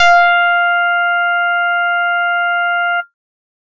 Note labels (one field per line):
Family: bass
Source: synthesizer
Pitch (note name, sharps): F5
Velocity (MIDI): 75